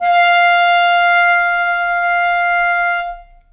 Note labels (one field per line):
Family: reed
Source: acoustic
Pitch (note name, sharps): F5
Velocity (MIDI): 25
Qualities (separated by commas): reverb